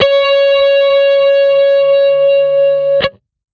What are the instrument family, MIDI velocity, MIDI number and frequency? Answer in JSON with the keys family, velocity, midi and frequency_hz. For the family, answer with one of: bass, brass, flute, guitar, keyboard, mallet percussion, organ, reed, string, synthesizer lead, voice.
{"family": "guitar", "velocity": 25, "midi": 73, "frequency_hz": 554.4}